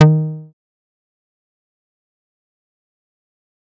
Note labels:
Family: bass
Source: synthesizer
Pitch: D#3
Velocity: 127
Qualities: fast decay, percussive

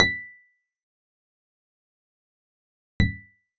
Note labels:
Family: guitar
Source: acoustic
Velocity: 100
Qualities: percussive

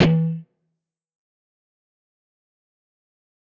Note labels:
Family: guitar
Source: electronic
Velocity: 127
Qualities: bright, distorted, fast decay, percussive

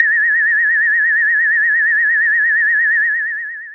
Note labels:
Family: bass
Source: synthesizer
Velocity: 127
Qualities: long release

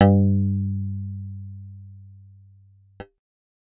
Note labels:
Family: bass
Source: synthesizer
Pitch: G2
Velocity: 127

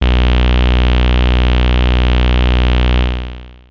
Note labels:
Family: bass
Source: synthesizer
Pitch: B1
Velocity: 75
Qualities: bright, distorted, long release

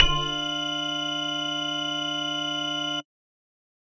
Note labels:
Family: bass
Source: synthesizer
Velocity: 100

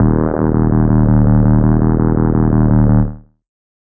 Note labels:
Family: bass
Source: synthesizer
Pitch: D#1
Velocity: 50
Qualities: distorted, tempo-synced

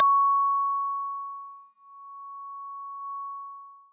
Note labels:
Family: mallet percussion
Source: acoustic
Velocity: 100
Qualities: bright, distorted, long release

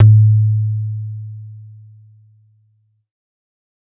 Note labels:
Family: bass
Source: synthesizer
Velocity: 100

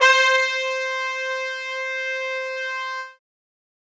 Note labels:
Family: brass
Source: acoustic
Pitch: C5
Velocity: 127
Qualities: reverb

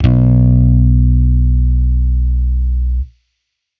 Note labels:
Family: bass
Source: electronic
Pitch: B1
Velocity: 25

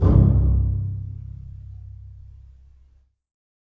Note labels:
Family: string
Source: acoustic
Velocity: 75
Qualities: reverb

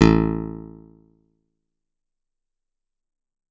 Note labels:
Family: guitar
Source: acoustic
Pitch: A1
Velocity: 127

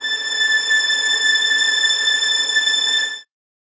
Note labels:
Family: string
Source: acoustic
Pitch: A6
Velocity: 100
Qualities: reverb

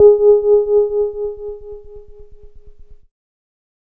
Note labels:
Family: keyboard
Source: electronic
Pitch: G#4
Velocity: 25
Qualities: dark

